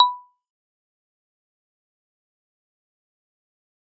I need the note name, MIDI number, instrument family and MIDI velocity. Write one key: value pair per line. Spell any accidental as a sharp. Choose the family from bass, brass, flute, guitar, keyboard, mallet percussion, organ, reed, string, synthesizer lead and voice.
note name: B5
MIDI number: 83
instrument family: mallet percussion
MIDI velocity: 50